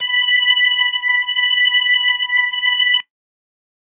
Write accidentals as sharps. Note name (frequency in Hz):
B5 (987.8 Hz)